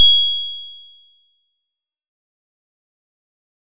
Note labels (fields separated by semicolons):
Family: guitar; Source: synthesizer; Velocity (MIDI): 100; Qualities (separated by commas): bright, fast decay